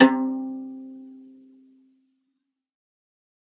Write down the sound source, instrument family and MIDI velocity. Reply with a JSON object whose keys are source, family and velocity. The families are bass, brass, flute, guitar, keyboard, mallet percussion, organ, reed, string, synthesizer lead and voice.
{"source": "acoustic", "family": "string", "velocity": 100}